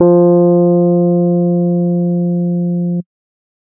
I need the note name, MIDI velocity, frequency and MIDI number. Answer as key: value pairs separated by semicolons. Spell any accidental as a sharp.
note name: F3; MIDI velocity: 100; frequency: 174.6 Hz; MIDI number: 53